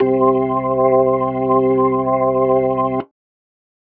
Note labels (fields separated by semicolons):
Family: organ; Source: electronic; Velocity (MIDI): 50